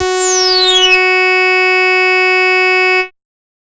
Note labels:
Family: bass; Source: synthesizer; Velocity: 127; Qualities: bright, distorted, multiphonic

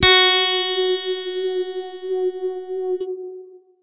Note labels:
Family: guitar; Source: electronic; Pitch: F#4; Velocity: 100; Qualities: bright, distorted, long release

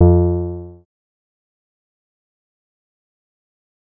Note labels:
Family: synthesizer lead; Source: synthesizer; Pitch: F2; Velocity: 50; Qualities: distorted, fast decay

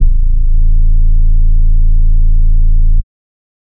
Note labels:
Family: bass; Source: synthesizer; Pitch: A0; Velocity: 100; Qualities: dark, distorted, tempo-synced

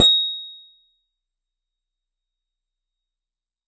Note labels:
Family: keyboard; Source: electronic; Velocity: 75; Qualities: fast decay, percussive

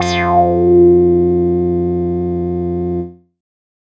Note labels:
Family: bass; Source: synthesizer; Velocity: 75; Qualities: distorted, non-linear envelope

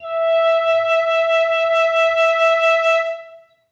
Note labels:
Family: flute; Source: acoustic; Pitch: E5; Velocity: 75; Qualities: reverb

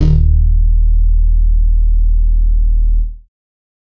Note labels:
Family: bass; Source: synthesizer; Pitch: D#1; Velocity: 100; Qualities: distorted

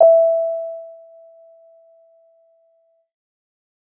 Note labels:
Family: keyboard; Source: electronic; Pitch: E5; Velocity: 50; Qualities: dark

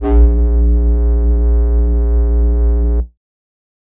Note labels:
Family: flute; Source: synthesizer; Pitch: A#1; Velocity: 75; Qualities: distorted

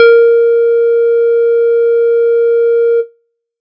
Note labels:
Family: bass; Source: synthesizer; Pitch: A#4; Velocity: 75

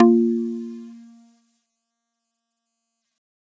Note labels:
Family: mallet percussion; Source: acoustic; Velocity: 25; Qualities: multiphonic

